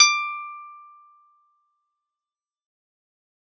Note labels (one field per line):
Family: guitar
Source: acoustic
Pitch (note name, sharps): D6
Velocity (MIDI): 127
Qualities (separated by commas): bright, fast decay, percussive, reverb